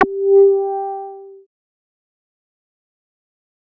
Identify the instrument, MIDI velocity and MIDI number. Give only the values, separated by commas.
synthesizer bass, 127, 67